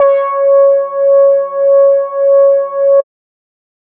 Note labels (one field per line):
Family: bass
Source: synthesizer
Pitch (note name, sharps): C#5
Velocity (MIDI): 100